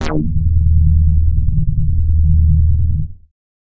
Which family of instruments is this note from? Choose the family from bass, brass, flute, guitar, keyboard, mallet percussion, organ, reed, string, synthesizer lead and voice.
bass